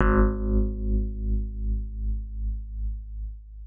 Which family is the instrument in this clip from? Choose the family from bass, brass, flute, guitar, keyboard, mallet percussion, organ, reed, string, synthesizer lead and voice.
guitar